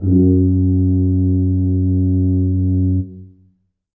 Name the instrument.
acoustic brass instrument